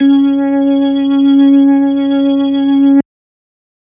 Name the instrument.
electronic organ